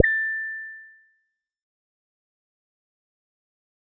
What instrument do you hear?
synthesizer bass